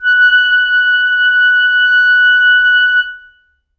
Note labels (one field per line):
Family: reed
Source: acoustic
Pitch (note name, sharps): F#6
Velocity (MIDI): 75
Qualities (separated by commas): reverb